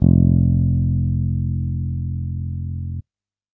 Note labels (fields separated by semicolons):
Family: bass; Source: electronic; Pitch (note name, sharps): F1; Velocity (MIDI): 50